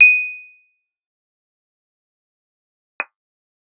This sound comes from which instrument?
electronic guitar